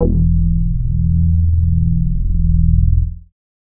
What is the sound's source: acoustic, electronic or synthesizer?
synthesizer